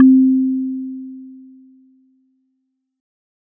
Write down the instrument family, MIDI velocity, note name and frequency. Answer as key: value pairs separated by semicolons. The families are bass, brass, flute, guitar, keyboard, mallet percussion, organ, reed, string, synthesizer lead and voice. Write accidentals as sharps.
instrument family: mallet percussion; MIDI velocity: 50; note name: C4; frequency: 261.6 Hz